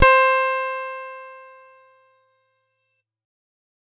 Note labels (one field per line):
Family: guitar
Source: electronic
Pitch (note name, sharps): C5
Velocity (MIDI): 100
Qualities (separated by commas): bright